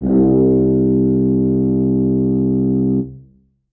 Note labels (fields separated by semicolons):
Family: brass; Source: acoustic; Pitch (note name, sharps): C2; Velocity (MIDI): 100; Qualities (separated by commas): dark, reverb